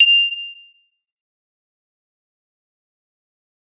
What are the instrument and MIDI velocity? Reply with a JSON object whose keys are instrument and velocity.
{"instrument": "acoustic mallet percussion instrument", "velocity": 100}